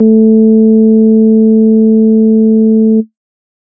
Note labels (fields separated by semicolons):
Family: organ; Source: electronic; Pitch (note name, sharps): A3; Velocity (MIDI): 75; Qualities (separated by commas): dark